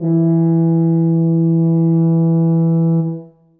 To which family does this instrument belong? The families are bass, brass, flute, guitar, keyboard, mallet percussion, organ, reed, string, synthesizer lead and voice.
brass